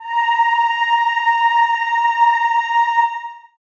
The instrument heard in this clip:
acoustic voice